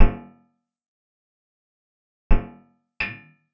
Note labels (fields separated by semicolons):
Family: guitar; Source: acoustic; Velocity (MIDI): 100; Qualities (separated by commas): percussive, reverb